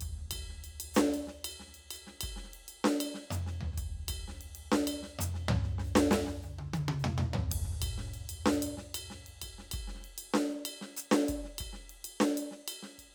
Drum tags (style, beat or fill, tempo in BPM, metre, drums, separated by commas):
Afro-Cuban, beat, 128 BPM, 4/4, ride, ride bell, hi-hat pedal, snare, high tom, mid tom, floor tom, kick